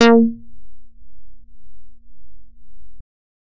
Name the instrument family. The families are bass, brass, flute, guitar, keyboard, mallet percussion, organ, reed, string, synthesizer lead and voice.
bass